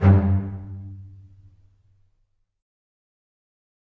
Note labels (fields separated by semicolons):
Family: string; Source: acoustic; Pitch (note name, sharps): G2; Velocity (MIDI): 100; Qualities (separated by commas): fast decay, reverb